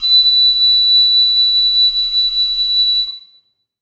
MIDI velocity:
25